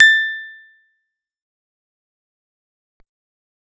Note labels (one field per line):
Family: guitar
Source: acoustic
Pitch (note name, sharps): A6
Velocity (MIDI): 50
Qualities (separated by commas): fast decay, percussive